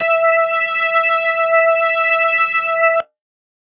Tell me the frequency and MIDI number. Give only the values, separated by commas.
659.3 Hz, 76